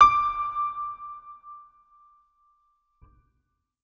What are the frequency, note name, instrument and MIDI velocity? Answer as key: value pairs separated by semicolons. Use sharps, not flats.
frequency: 1175 Hz; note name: D6; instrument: electronic organ; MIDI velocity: 127